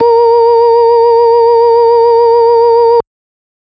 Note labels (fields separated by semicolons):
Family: organ; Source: electronic; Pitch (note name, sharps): A#4; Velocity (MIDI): 50